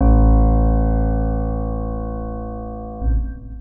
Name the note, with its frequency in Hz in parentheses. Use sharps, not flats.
A1 (55 Hz)